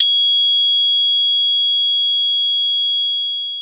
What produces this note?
acoustic mallet percussion instrument